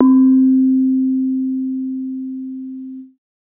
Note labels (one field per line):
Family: mallet percussion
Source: acoustic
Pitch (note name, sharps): C4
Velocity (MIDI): 25